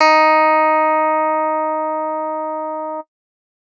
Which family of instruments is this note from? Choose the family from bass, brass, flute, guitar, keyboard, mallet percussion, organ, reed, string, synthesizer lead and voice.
guitar